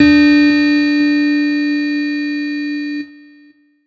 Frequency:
293.7 Hz